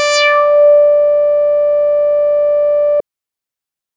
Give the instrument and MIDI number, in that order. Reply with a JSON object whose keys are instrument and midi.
{"instrument": "synthesizer bass", "midi": 74}